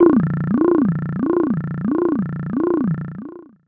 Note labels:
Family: voice; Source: synthesizer; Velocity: 75; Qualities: long release, non-linear envelope, tempo-synced

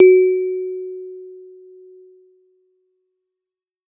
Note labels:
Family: mallet percussion; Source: acoustic; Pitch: F#4; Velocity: 127

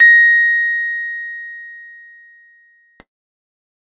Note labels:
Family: keyboard; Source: electronic; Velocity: 25; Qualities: bright

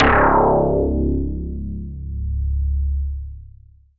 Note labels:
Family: synthesizer lead; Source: synthesizer; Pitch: C#1; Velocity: 100; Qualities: long release

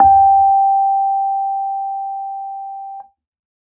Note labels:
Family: keyboard; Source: electronic; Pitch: G5; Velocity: 50

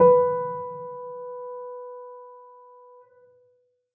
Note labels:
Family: keyboard; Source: acoustic; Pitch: B4; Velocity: 50; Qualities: dark, reverb

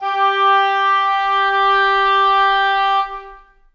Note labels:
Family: reed; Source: acoustic; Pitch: G4; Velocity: 75; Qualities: long release, reverb

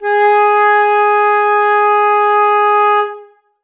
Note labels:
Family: flute; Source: acoustic; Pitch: G#4; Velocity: 127; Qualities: reverb

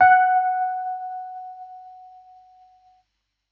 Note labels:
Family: keyboard; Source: electronic; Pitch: F#5; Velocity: 75

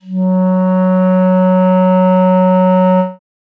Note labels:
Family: reed; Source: acoustic; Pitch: F#3; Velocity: 75; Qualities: dark

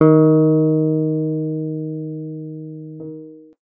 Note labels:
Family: guitar; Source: electronic; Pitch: D#3; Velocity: 50; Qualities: long release

